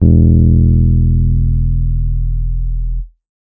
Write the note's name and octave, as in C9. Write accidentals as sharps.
E1